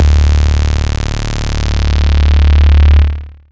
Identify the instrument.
synthesizer bass